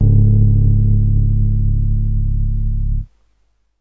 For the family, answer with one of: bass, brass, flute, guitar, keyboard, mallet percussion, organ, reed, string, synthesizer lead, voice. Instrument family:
keyboard